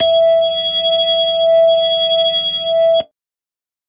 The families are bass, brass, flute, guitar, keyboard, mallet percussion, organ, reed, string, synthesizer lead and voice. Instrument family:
organ